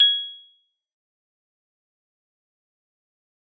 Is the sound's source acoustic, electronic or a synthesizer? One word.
acoustic